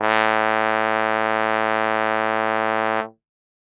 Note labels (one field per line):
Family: brass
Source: acoustic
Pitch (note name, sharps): A2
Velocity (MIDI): 127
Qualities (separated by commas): bright